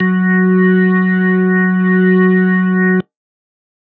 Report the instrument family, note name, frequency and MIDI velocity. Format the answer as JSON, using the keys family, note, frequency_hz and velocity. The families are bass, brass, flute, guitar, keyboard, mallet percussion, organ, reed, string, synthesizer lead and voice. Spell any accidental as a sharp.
{"family": "organ", "note": "F#3", "frequency_hz": 185, "velocity": 50}